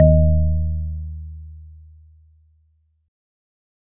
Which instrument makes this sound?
electronic organ